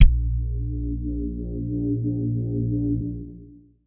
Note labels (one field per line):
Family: guitar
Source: electronic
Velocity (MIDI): 25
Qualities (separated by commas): dark, distorted, long release